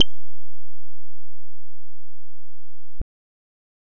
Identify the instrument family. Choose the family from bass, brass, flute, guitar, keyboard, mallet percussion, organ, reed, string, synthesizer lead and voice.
bass